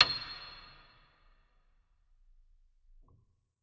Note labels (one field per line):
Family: organ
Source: electronic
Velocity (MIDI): 75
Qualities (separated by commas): percussive, reverb